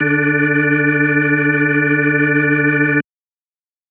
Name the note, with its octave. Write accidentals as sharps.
D3